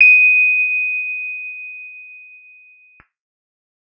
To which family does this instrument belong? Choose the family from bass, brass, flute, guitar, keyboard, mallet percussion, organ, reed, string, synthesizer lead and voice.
guitar